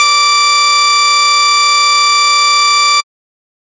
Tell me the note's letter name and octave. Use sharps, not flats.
D6